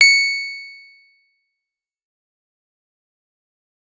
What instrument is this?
electronic guitar